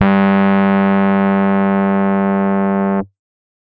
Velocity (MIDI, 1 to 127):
127